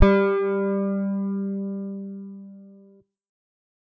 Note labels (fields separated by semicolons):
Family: guitar; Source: electronic; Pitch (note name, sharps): G3; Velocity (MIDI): 50; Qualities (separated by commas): distorted